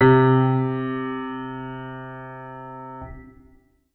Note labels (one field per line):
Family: organ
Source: electronic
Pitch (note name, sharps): C3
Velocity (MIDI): 75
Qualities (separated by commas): reverb